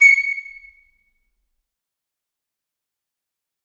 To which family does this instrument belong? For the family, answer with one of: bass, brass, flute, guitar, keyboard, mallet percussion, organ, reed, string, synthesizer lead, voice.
flute